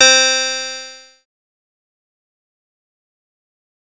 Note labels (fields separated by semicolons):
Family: bass; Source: synthesizer; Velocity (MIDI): 127; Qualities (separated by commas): bright, distorted, fast decay